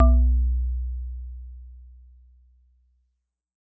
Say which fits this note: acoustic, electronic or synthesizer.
acoustic